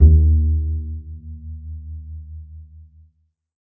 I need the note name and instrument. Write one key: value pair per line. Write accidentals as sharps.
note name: D#2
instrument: acoustic string instrument